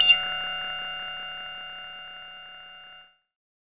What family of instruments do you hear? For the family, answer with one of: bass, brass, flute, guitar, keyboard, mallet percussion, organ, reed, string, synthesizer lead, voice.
bass